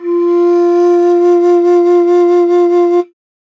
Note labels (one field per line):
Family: flute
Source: acoustic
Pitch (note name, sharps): F4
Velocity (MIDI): 100